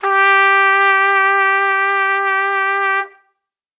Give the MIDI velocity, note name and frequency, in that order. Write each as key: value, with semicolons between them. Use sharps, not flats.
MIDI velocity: 75; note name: G4; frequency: 392 Hz